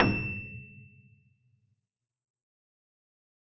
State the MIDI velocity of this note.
75